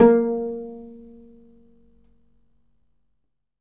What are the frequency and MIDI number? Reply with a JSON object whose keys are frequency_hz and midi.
{"frequency_hz": 233.1, "midi": 58}